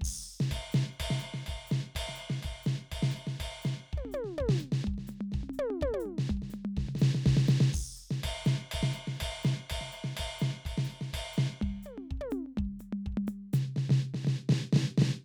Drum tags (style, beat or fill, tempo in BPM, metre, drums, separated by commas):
calypso, beat, 124 BPM, 4/4, crash, ride, ride bell, hi-hat pedal, percussion, snare, high tom, mid tom, floor tom, kick